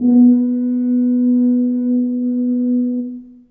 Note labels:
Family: brass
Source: acoustic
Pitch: B3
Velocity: 25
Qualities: dark, reverb

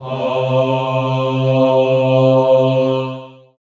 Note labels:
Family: voice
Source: acoustic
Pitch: C3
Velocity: 127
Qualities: reverb

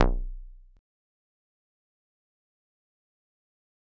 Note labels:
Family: mallet percussion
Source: acoustic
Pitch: B0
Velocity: 25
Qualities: fast decay, percussive

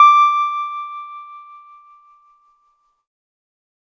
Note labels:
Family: keyboard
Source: electronic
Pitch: D6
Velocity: 50

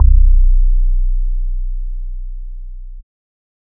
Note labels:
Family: bass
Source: synthesizer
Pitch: B0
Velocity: 50

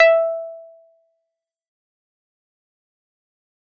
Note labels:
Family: keyboard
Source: electronic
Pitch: E5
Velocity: 100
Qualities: fast decay, percussive

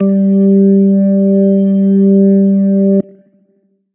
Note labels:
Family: organ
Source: electronic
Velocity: 25

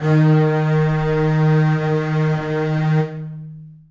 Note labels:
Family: string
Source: acoustic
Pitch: D#3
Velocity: 127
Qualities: long release, reverb

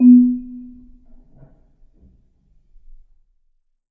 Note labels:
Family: mallet percussion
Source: acoustic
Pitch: B3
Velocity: 25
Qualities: dark, percussive, reverb

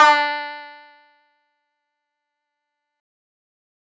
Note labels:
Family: guitar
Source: synthesizer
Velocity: 100

